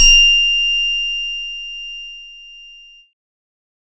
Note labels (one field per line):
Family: keyboard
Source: electronic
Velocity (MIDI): 100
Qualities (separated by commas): bright, distorted